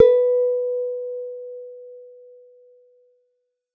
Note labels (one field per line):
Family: guitar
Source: electronic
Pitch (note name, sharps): B4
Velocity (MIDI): 75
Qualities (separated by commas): dark, reverb